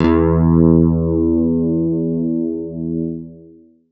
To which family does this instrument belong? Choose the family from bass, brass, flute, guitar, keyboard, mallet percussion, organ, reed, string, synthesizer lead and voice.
guitar